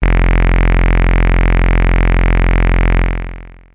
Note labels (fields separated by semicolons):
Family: bass; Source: synthesizer; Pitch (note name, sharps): F1; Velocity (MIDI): 50; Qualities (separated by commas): bright, distorted, long release